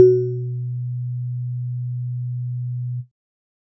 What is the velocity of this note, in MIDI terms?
75